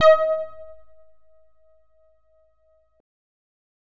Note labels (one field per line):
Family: bass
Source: synthesizer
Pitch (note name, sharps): D#5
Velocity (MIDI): 75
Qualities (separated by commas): distorted